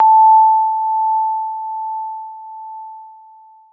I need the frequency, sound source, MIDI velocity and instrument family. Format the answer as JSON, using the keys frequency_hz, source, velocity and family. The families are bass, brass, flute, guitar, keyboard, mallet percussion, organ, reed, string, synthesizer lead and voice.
{"frequency_hz": 880, "source": "electronic", "velocity": 100, "family": "keyboard"}